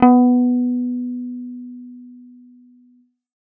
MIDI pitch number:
59